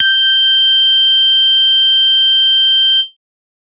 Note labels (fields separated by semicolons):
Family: bass; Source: synthesizer; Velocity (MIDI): 100